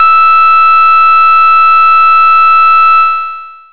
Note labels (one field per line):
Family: bass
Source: synthesizer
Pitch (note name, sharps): E6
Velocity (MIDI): 127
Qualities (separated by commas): bright, distorted, long release